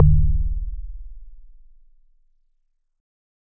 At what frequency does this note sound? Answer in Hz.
18.35 Hz